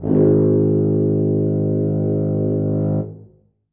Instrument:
acoustic brass instrument